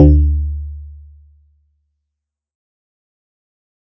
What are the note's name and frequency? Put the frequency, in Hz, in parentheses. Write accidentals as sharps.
D2 (73.42 Hz)